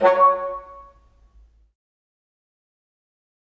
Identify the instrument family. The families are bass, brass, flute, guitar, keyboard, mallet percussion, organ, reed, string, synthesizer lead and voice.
reed